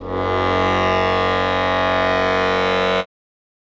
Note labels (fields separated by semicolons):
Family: reed; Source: acoustic; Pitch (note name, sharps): F#1; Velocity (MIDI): 127